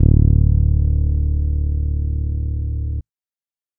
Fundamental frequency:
36.71 Hz